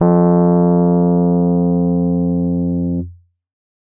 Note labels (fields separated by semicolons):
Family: keyboard; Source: electronic; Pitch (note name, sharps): F2; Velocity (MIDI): 127; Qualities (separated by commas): dark